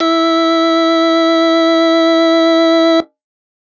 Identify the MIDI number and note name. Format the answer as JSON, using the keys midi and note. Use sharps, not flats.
{"midi": 64, "note": "E4"}